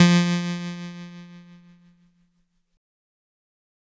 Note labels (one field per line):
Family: keyboard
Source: electronic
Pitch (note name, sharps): F3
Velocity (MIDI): 100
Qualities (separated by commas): bright, distorted